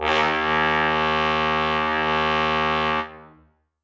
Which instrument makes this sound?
acoustic brass instrument